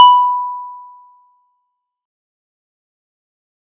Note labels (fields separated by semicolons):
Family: mallet percussion; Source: acoustic; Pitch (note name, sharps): B5; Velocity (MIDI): 75; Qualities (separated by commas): fast decay